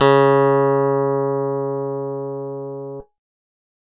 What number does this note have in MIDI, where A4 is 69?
49